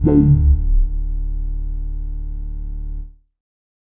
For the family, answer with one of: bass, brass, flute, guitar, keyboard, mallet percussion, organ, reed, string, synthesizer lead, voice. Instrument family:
bass